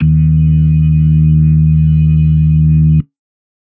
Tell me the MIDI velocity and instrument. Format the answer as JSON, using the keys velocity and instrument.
{"velocity": 50, "instrument": "electronic organ"}